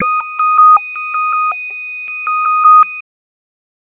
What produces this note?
synthesizer bass